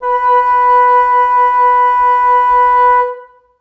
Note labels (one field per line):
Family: reed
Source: acoustic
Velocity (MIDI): 75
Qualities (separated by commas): reverb